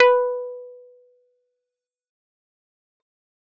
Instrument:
electronic keyboard